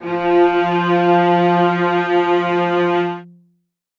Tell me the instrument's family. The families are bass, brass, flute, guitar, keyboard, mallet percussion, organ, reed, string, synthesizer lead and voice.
string